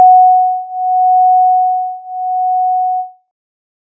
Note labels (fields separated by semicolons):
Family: synthesizer lead; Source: synthesizer; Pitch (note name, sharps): F#5; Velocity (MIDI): 100